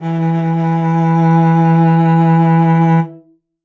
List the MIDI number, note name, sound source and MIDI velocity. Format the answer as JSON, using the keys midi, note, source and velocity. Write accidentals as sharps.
{"midi": 52, "note": "E3", "source": "acoustic", "velocity": 25}